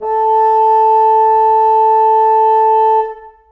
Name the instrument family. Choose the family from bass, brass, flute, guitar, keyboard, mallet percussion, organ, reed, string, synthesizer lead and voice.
reed